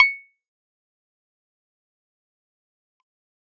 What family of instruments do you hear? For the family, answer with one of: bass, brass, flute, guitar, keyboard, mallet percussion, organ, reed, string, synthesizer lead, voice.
keyboard